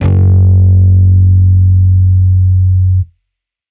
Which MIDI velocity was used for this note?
127